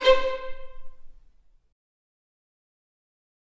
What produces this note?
acoustic string instrument